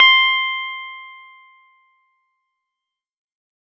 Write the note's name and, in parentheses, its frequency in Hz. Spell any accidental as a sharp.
C6 (1047 Hz)